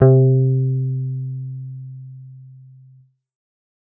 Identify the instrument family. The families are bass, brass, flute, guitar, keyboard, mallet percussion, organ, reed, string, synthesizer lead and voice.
bass